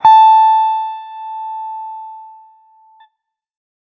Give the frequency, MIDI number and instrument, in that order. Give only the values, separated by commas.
880 Hz, 81, electronic guitar